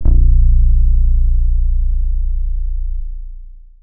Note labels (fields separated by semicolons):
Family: guitar; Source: electronic; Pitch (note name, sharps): A#0; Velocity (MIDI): 50; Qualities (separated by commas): distorted, long release